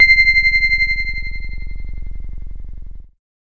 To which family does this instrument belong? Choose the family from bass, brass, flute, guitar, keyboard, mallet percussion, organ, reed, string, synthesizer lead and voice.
keyboard